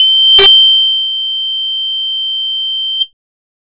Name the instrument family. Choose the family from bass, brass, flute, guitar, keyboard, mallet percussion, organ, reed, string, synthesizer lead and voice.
bass